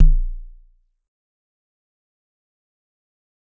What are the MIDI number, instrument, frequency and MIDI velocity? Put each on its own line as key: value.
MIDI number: 22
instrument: acoustic mallet percussion instrument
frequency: 29.14 Hz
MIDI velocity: 100